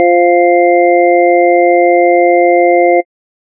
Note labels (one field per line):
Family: organ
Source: electronic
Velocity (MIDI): 127